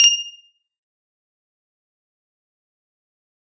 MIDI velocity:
127